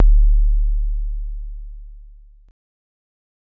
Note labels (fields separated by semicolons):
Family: keyboard; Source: electronic; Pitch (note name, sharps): D1; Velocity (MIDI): 25; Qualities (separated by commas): dark, fast decay